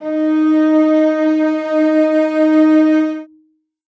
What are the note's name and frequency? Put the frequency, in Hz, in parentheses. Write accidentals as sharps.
D#4 (311.1 Hz)